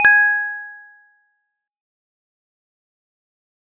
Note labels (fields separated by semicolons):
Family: mallet percussion; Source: acoustic; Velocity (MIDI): 75; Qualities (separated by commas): fast decay, multiphonic